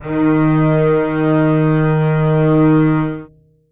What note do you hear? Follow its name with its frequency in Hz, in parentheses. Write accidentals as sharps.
D#3 (155.6 Hz)